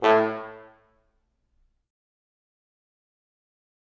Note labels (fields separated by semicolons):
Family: brass; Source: acoustic; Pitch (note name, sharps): A2; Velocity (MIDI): 100; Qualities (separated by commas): fast decay, percussive, reverb